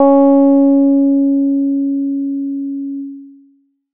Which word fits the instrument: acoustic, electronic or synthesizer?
synthesizer